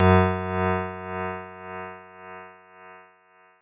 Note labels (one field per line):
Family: keyboard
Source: electronic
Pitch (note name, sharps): F#2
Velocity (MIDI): 127